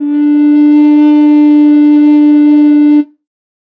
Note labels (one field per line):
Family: flute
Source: acoustic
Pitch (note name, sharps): D4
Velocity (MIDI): 127